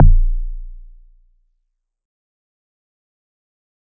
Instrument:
acoustic mallet percussion instrument